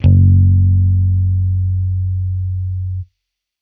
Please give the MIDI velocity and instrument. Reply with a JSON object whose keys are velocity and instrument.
{"velocity": 25, "instrument": "electronic bass"}